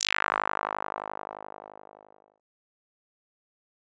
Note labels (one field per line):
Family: bass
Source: synthesizer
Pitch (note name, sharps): G#1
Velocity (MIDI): 25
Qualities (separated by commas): bright, distorted, fast decay